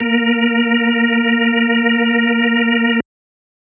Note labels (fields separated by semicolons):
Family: organ; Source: electronic; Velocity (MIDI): 100